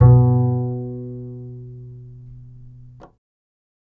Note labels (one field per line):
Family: bass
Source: electronic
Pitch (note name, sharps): B2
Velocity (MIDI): 50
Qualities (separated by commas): reverb